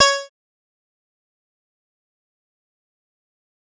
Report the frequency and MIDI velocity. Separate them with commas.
554.4 Hz, 75